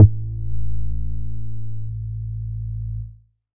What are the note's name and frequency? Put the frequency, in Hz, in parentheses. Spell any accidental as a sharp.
A1 (55 Hz)